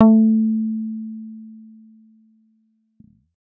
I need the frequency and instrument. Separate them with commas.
220 Hz, synthesizer bass